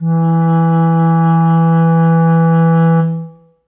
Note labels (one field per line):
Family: reed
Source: acoustic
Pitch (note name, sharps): E3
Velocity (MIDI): 75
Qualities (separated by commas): dark, reverb